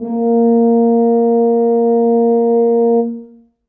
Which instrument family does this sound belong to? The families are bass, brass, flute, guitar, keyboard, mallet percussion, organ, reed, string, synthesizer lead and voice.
brass